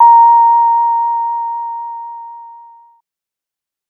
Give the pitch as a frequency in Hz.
932.3 Hz